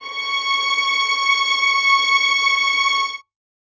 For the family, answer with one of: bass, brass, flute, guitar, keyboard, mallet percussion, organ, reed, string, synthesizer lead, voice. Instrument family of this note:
string